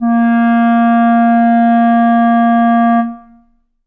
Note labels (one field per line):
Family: reed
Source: acoustic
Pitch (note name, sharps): A#3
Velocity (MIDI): 75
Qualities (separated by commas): dark, reverb